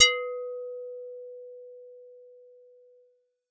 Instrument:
synthesizer bass